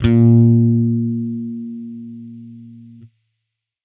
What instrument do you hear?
electronic bass